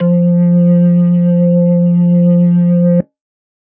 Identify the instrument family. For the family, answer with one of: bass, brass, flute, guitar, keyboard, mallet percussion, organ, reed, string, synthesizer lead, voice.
organ